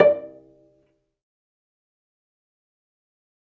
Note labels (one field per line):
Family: string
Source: acoustic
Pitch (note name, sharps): D5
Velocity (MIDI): 127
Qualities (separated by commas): fast decay, percussive, reverb